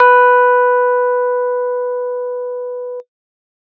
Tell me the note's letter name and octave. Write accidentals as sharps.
B4